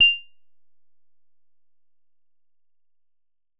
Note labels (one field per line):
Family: guitar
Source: synthesizer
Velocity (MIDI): 100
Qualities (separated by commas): bright, percussive